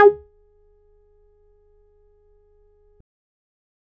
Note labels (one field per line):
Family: bass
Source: synthesizer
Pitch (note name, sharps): G#4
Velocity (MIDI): 25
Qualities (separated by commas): distorted, percussive